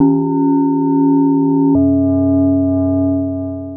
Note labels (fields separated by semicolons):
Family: mallet percussion; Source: synthesizer; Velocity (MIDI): 127; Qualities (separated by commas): long release, multiphonic